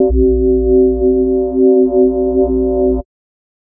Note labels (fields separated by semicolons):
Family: mallet percussion; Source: synthesizer; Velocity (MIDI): 50; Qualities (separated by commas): multiphonic, non-linear envelope